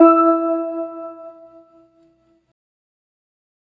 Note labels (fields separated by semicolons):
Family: organ; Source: electronic; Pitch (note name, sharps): E4; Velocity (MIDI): 75; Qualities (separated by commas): fast decay